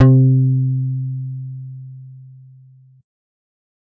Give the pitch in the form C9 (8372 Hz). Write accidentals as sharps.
C3 (130.8 Hz)